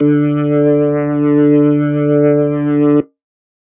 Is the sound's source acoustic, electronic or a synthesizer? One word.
electronic